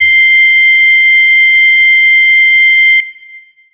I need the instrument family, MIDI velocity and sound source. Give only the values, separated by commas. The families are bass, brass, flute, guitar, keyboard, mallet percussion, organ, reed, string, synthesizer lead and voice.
organ, 127, electronic